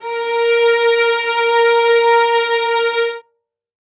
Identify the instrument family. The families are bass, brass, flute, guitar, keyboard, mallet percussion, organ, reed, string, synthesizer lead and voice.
string